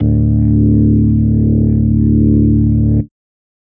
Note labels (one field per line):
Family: organ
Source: electronic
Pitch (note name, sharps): D1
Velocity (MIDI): 75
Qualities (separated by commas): distorted